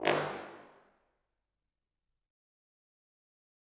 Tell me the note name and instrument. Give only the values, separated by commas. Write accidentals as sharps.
G1, acoustic brass instrument